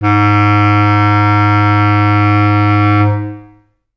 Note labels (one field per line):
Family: reed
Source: acoustic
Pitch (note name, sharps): G#2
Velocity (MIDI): 75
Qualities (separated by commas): long release, reverb